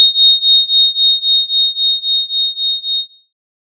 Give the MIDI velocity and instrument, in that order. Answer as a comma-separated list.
75, synthesizer lead